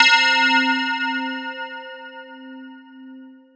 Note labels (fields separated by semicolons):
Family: mallet percussion; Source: electronic; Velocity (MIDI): 127